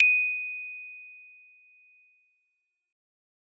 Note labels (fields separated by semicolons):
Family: mallet percussion; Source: acoustic; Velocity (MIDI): 75; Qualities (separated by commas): bright, fast decay